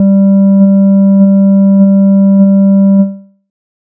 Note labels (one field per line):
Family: bass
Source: synthesizer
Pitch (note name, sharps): G3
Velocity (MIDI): 50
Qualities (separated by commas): dark